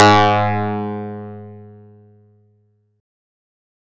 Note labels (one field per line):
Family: guitar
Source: acoustic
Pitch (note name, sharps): G#2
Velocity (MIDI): 127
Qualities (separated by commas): bright, distorted